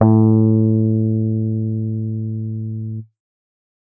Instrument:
electronic keyboard